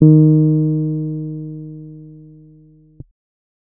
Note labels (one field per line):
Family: keyboard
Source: electronic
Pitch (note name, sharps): D#3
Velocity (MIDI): 50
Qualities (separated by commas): dark